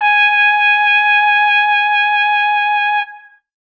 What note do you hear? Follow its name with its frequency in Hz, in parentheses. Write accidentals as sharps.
G#5 (830.6 Hz)